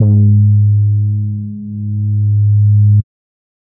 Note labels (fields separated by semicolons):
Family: bass; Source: synthesizer; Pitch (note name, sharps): G#2; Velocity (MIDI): 25; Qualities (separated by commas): dark